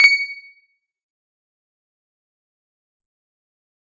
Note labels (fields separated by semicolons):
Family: guitar; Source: electronic; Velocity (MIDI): 25; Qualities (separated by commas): fast decay, percussive